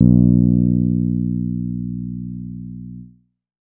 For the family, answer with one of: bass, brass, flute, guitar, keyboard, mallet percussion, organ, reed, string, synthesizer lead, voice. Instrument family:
bass